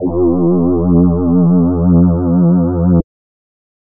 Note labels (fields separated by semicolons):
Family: voice; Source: synthesizer; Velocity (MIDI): 100